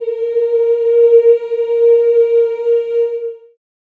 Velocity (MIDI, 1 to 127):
25